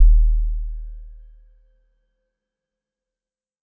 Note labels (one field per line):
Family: mallet percussion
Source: electronic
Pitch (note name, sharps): D#1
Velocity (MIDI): 127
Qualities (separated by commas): fast decay, non-linear envelope